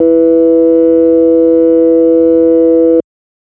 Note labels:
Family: organ; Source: electronic; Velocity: 127

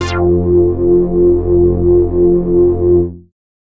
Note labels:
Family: bass; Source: synthesizer; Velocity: 100; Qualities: distorted

